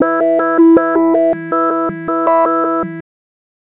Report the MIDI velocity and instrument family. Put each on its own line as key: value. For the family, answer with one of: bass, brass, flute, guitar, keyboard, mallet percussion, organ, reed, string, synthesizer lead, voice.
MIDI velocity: 100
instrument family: bass